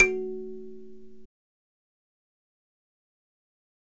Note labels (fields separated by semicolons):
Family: mallet percussion; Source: acoustic; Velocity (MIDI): 25; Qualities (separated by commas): fast decay, reverb